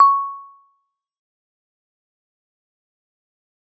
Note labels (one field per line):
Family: mallet percussion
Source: acoustic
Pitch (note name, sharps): C#6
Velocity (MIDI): 127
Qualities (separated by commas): fast decay, percussive